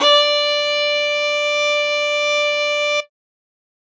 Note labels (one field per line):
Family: string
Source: acoustic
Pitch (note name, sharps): D5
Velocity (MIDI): 100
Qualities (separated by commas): bright